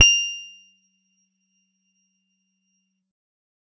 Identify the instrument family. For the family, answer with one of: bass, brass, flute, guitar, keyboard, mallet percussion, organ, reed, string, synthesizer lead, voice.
guitar